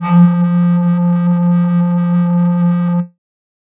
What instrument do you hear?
synthesizer flute